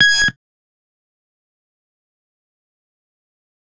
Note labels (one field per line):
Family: bass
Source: synthesizer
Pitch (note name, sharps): G#6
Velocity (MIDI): 127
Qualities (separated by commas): fast decay, percussive